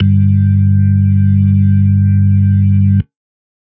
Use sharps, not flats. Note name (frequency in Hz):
G2 (98 Hz)